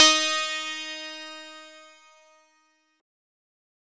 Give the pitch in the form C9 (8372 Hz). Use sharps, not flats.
D#4 (311.1 Hz)